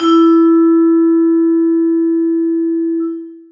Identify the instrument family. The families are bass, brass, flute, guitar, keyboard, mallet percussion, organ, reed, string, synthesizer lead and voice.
mallet percussion